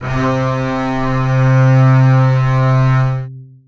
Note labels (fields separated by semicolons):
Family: string; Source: acoustic; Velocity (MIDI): 100; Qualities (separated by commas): long release, reverb